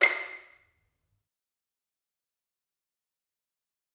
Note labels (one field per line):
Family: string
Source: acoustic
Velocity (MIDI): 75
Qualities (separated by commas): fast decay, percussive, reverb